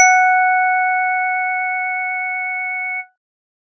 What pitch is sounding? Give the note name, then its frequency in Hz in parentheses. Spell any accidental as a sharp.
F#5 (740 Hz)